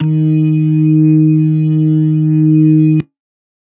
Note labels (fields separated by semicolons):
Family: organ; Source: electronic; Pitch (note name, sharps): D#3; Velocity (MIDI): 50